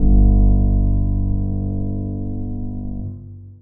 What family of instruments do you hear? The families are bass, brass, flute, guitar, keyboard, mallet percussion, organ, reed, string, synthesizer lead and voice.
keyboard